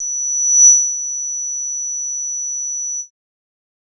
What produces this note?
synthesizer bass